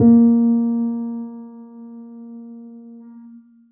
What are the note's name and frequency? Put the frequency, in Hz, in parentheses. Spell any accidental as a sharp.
A#3 (233.1 Hz)